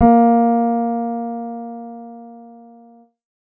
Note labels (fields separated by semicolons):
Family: keyboard; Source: synthesizer; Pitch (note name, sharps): A#3; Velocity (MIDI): 50; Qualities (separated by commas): dark